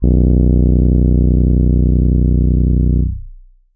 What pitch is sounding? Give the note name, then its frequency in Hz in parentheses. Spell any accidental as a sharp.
B0 (30.87 Hz)